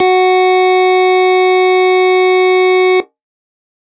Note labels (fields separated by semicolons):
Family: organ; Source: electronic; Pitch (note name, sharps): F#4; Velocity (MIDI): 127; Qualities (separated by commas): distorted